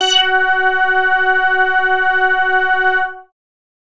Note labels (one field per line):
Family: bass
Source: synthesizer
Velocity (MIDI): 75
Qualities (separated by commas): distorted